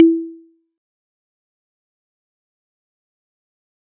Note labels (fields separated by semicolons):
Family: mallet percussion; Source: acoustic; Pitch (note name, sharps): E4; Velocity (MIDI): 50; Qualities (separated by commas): fast decay, percussive